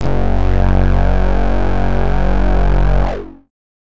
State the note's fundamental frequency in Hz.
46.25 Hz